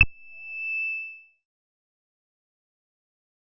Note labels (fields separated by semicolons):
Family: bass; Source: synthesizer; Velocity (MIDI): 25; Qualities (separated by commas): fast decay